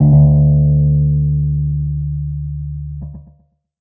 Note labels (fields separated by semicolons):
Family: keyboard; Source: electronic; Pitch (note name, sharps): D2; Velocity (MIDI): 50; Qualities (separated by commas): dark, distorted, tempo-synced